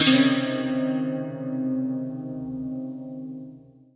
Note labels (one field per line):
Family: guitar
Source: acoustic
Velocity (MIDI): 50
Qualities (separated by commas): long release, reverb